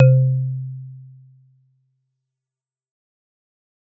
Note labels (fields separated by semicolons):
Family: mallet percussion; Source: acoustic; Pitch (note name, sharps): C3; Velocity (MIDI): 127; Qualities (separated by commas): dark, fast decay